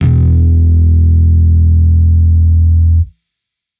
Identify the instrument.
electronic bass